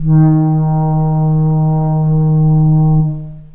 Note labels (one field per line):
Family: flute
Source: acoustic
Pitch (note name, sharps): D#3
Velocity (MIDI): 50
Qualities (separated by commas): long release, reverb